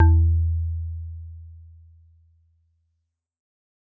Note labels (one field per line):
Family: mallet percussion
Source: acoustic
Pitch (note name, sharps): E2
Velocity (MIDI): 75